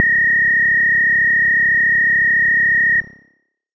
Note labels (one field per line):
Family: bass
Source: synthesizer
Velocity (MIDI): 75